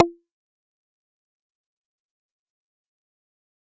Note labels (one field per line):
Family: bass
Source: synthesizer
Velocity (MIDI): 25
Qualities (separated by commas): distorted, fast decay, percussive